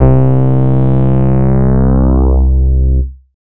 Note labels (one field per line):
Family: bass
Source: synthesizer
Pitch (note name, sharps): C2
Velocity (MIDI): 50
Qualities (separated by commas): distorted